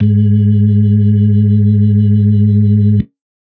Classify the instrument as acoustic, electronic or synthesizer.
electronic